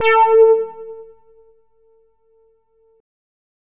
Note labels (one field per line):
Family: bass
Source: synthesizer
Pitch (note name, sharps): A4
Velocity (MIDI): 100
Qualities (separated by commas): distorted